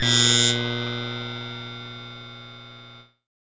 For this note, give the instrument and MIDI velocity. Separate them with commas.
synthesizer keyboard, 127